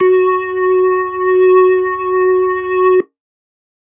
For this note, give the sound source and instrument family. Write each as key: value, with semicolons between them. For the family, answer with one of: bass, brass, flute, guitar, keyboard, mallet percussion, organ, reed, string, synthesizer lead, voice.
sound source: electronic; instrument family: organ